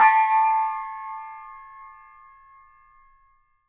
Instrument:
acoustic mallet percussion instrument